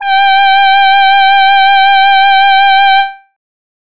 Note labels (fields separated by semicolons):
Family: voice; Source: synthesizer; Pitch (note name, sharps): G5; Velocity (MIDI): 75; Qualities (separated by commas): distorted